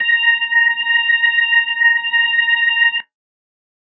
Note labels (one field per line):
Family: organ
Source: electronic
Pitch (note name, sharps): A#5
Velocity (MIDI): 50